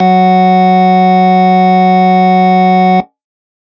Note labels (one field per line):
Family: organ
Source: electronic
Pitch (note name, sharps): F#3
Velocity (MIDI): 127